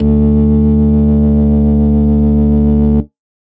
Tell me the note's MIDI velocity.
75